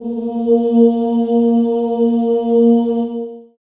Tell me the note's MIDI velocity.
25